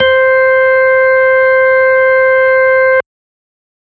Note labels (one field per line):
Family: organ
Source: electronic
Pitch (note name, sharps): C5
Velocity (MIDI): 100